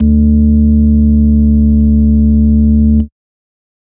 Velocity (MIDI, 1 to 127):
100